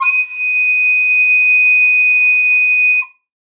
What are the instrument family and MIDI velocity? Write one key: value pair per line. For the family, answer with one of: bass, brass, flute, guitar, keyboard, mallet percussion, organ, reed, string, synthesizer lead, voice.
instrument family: flute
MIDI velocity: 75